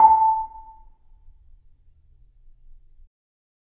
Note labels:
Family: mallet percussion; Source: acoustic; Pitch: A5; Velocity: 50; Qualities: percussive, reverb

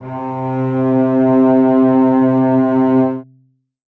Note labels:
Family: string; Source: acoustic; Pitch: C3; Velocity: 75; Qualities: reverb

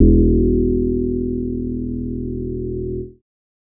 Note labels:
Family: bass; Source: synthesizer; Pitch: E1; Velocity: 50; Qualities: dark

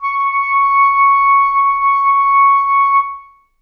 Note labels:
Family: reed; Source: acoustic; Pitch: C#6; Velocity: 25; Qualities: reverb

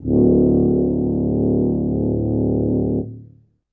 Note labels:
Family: brass; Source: acoustic; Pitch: D1; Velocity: 50; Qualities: dark, reverb

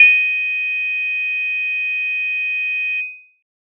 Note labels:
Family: keyboard; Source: electronic; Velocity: 75; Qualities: bright

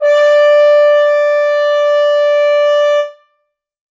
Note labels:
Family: brass; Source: acoustic; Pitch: D5; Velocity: 127; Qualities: reverb

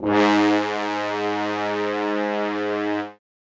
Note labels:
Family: brass; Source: acoustic; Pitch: G#2; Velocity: 127; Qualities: bright, reverb

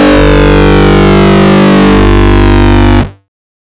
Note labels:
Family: bass; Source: synthesizer; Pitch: G1; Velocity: 100; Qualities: bright, distorted

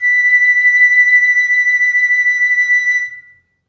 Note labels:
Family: flute; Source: acoustic; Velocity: 25; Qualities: reverb

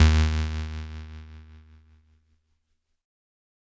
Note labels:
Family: keyboard; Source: electronic; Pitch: D#2; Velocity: 50; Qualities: bright, distorted

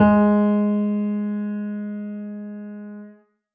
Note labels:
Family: keyboard; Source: acoustic; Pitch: G#3; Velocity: 75

